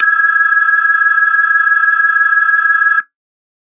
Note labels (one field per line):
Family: organ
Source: electronic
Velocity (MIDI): 50